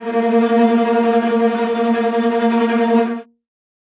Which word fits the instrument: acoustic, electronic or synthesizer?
acoustic